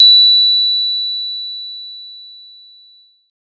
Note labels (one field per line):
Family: mallet percussion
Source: acoustic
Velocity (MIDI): 50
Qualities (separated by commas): bright